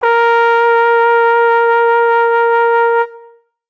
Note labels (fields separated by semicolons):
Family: brass; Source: acoustic; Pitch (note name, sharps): A#4; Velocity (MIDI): 100